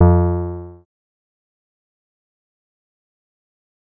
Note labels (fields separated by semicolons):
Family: synthesizer lead; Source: synthesizer; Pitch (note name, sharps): F2; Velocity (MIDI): 75; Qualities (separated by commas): distorted, fast decay